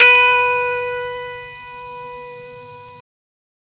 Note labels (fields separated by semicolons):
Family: keyboard; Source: electronic; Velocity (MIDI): 127; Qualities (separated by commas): bright